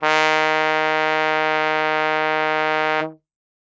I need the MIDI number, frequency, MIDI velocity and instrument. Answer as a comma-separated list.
51, 155.6 Hz, 100, acoustic brass instrument